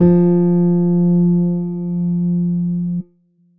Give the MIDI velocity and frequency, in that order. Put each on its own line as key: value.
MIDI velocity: 25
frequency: 174.6 Hz